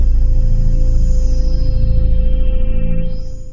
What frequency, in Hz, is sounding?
13.75 Hz